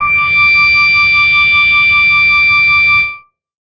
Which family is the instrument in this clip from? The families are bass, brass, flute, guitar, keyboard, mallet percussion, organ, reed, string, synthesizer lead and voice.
bass